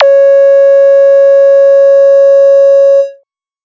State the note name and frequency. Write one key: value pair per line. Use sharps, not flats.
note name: C#5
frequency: 554.4 Hz